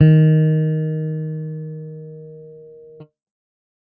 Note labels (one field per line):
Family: bass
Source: electronic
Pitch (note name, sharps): D#3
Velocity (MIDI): 25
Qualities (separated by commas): dark